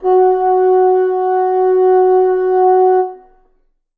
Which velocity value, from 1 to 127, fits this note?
50